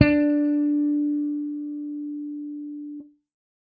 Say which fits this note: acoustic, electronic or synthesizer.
electronic